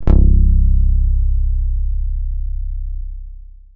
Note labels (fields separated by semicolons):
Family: guitar; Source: electronic; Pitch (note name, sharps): C1; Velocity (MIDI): 100; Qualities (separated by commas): long release